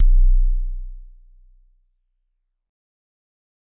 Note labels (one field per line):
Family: mallet percussion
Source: acoustic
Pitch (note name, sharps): B0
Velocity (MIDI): 75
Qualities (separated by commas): dark, fast decay